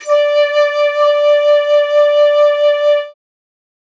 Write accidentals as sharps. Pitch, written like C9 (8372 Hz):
D5 (587.3 Hz)